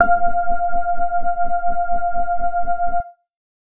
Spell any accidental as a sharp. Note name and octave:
F5